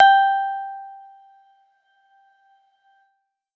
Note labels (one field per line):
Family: keyboard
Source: electronic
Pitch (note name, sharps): G5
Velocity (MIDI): 127